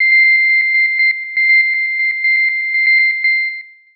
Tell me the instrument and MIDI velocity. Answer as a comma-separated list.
synthesizer lead, 75